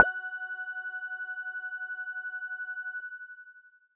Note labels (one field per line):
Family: mallet percussion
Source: electronic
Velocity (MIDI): 75